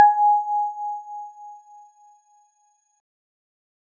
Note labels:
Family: keyboard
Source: electronic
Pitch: G#5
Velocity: 127

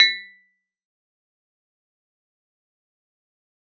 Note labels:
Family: keyboard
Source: electronic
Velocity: 50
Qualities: fast decay, percussive

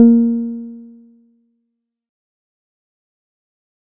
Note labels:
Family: guitar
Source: synthesizer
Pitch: A#3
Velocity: 50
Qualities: dark, fast decay

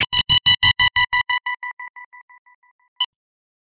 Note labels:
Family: guitar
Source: electronic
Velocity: 100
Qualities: bright, distorted, tempo-synced

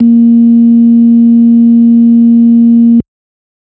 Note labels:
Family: organ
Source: electronic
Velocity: 100

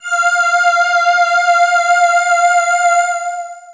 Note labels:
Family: voice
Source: synthesizer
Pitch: F5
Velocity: 75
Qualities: bright, distorted, long release

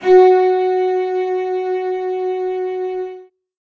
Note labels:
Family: string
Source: acoustic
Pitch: F#4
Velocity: 127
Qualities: reverb

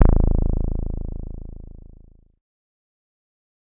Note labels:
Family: bass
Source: synthesizer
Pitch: A0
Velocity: 25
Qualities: distorted, fast decay

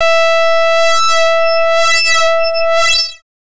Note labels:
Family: bass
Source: synthesizer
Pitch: E5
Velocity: 25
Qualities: bright, distorted, non-linear envelope

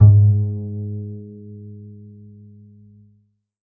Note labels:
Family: string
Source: acoustic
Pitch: G#2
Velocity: 127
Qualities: dark, reverb

